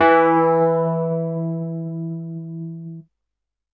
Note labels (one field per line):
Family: keyboard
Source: electronic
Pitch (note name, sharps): E3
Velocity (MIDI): 127